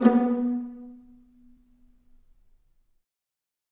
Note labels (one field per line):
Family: string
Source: acoustic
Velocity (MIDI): 100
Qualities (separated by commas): dark, reverb